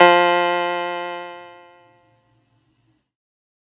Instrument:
electronic keyboard